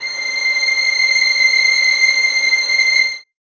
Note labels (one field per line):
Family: string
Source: acoustic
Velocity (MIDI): 75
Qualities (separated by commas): reverb